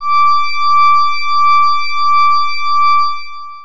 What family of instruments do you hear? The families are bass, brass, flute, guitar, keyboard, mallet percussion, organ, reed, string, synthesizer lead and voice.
organ